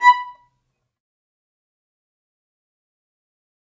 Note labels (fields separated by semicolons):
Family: string; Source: acoustic; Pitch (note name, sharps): B5; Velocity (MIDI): 25; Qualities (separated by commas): fast decay, percussive, reverb